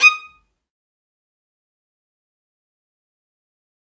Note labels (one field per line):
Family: string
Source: acoustic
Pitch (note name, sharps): D#6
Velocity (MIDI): 75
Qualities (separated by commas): fast decay, percussive, reverb